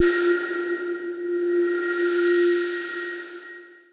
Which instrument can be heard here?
electronic mallet percussion instrument